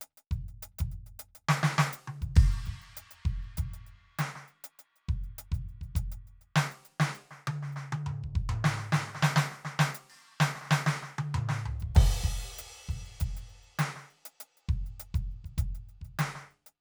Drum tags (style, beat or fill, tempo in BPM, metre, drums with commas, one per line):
hip-hop
beat
100 BPM
4/4
crash, closed hi-hat, hi-hat pedal, snare, high tom, mid tom, floor tom, kick